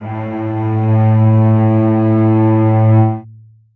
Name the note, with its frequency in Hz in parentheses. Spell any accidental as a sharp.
A2 (110 Hz)